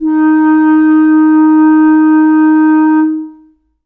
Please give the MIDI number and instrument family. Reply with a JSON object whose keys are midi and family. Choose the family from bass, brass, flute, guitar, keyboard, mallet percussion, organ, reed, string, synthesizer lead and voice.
{"midi": 63, "family": "reed"}